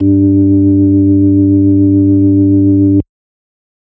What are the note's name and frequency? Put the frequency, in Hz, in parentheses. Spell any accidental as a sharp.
G2 (98 Hz)